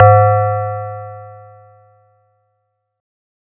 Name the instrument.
acoustic mallet percussion instrument